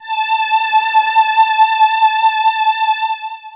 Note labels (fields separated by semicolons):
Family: voice; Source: synthesizer; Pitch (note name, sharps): A5; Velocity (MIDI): 50; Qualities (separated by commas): bright, distorted, long release